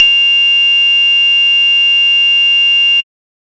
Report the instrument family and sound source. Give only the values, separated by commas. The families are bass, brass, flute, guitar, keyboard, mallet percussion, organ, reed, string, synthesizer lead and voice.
bass, synthesizer